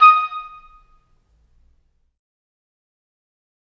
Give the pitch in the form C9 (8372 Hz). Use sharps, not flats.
D#6 (1245 Hz)